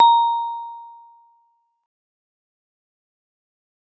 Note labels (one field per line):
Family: mallet percussion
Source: acoustic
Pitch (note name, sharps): A#5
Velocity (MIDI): 75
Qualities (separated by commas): fast decay